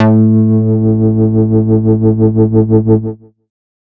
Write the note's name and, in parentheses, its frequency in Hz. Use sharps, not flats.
A2 (110 Hz)